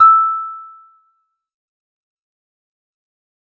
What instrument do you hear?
acoustic guitar